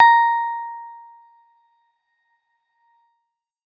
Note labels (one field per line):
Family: keyboard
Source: electronic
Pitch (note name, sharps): A#5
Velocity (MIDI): 100